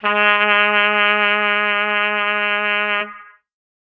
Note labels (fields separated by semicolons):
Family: brass; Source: acoustic; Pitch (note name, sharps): G#3; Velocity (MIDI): 50; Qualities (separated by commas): distorted